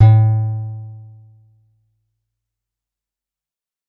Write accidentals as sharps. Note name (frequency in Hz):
A2 (110 Hz)